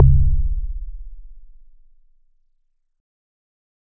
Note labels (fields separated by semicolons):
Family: organ; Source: electronic; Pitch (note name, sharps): C0; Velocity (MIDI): 100